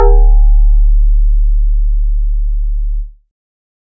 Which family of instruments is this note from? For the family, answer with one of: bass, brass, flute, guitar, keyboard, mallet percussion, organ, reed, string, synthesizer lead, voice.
synthesizer lead